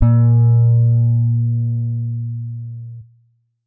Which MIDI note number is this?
46